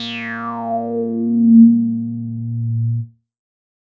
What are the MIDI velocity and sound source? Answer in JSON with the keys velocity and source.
{"velocity": 25, "source": "synthesizer"}